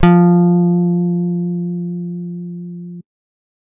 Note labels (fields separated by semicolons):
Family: guitar; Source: electronic; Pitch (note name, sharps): F3; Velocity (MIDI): 50